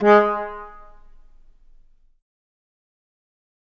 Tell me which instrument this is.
acoustic flute